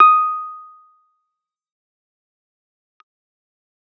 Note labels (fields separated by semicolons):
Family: keyboard; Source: electronic; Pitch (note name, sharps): D#6; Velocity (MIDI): 25; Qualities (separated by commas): fast decay, percussive